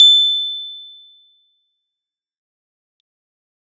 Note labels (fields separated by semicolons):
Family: keyboard; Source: electronic; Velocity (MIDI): 75; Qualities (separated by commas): bright, fast decay